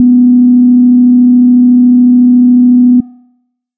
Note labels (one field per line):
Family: bass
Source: synthesizer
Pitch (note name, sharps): B3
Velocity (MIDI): 75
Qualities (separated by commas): dark